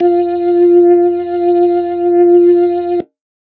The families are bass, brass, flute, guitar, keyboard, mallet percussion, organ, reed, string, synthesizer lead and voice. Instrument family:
organ